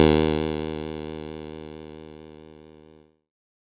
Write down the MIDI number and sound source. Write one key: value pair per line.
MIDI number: 39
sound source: electronic